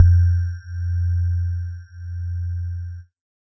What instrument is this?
synthesizer lead